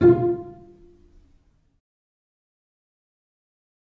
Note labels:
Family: string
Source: acoustic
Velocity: 25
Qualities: fast decay, percussive, reverb

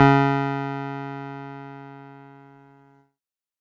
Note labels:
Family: keyboard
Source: electronic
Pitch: C#3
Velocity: 50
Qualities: distorted

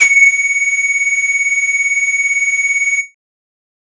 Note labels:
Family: flute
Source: synthesizer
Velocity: 127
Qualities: distorted

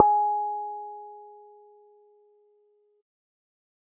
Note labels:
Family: bass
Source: synthesizer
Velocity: 50

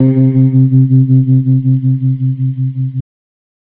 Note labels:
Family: guitar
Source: electronic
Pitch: C3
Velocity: 127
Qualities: reverb

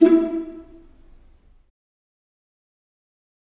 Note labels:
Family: string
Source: acoustic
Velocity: 50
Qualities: dark, fast decay, percussive, reverb

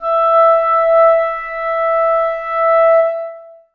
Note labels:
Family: reed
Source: acoustic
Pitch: E5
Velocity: 25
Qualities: long release, reverb

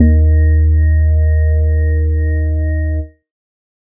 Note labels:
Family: organ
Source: electronic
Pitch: D#2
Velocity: 50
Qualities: dark

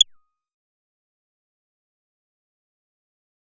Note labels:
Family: bass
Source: synthesizer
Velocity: 75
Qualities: fast decay, percussive

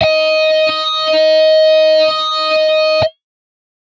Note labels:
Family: guitar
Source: electronic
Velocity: 75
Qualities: bright, distorted

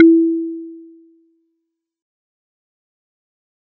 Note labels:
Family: mallet percussion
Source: acoustic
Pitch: E4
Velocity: 100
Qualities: fast decay

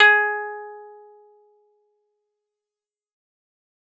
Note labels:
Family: guitar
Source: acoustic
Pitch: G#4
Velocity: 100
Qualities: fast decay

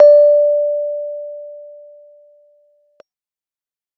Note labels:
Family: keyboard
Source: electronic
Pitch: D5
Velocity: 50

